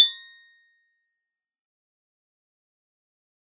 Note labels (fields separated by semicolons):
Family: mallet percussion; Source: acoustic; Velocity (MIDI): 75; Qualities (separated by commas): bright, fast decay, percussive